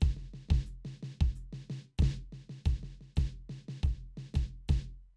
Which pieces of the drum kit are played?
hi-hat pedal, snare and kick